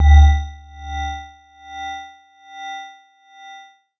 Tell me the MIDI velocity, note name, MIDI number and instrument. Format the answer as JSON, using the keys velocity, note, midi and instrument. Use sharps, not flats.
{"velocity": 127, "note": "D2", "midi": 38, "instrument": "electronic mallet percussion instrument"}